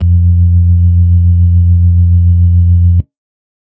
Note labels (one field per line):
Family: organ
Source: electronic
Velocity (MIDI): 75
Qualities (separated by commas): dark